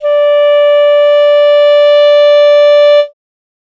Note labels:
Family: reed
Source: acoustic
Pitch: D5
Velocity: 75

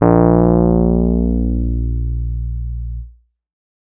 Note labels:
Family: keyboard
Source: electronic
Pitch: A#1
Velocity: 25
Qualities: distorted

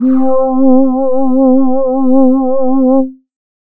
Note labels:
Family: voice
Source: synthesizer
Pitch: C4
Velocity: 127

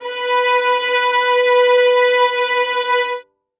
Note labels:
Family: string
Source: acoustic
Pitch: B4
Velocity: 127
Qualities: reverb

